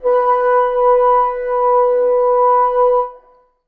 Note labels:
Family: reed; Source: acoustic; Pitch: B4; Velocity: 50; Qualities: reverb

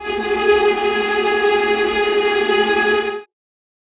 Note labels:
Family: string; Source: acoustic; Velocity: 25; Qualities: bright, non-linear envelope, reverb

